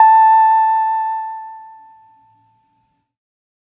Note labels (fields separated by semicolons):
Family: keyboard; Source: electronic; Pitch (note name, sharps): A5; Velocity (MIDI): 100